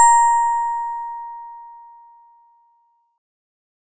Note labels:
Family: organ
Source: electronic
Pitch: A#5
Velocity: 25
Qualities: bright

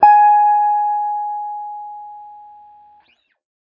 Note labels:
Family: guitar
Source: electronic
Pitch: G#5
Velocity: 75

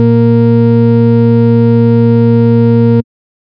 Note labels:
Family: bass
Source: synthesizer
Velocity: 127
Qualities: distorted

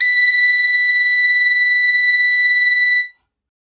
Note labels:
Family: reed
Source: acoustic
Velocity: 100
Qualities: reverb

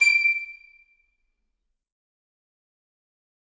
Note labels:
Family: flute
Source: acoustic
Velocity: 50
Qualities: fast decay, percussive, reverb

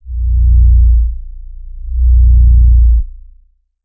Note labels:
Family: bass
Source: synthesizer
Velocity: 25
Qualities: distorted, tempo-synced

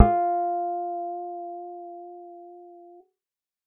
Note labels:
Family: bass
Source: synthesizer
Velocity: 100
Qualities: dark, reverb

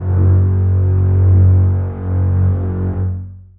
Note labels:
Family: string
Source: acoustic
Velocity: 100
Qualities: long release, reverb

